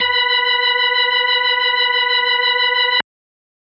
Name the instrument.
electronic organ